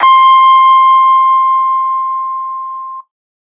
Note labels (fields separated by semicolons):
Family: guitar; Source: electronic; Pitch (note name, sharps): C6; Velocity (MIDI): 75; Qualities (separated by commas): distorted